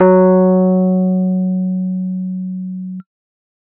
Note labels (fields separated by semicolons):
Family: keyboard; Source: electronic; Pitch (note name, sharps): F#3; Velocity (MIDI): 75